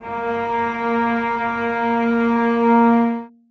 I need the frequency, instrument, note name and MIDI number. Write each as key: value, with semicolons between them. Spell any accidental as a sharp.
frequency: 233.1 Hz; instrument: acoustic string instrument; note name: A#3; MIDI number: 58